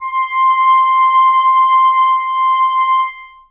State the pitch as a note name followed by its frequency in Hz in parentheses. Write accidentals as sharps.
C6 (1047 Hz)